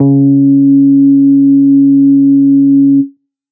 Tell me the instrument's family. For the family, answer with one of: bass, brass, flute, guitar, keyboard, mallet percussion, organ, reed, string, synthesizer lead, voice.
bass